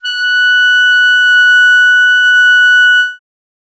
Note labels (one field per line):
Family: reed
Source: acoustic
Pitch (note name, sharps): F#6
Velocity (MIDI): 25